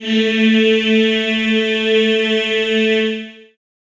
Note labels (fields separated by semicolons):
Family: voice; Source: acoustic; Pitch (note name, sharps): A3; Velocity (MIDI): 100; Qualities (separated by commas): long release, reverb